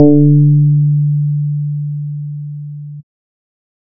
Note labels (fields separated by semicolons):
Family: bass; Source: synthesizer; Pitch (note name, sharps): D3; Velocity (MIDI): 50